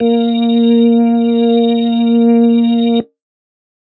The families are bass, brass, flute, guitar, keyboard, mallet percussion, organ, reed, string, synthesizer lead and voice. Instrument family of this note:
organ